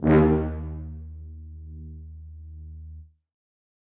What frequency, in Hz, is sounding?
77.78 Hz